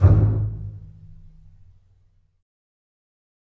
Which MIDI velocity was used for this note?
25